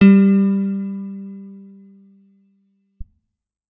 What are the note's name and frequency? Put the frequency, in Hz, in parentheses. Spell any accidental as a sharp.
G3 (196 Hz)